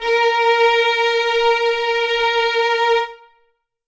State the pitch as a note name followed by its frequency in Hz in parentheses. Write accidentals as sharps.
A#4 (466.2 Hz)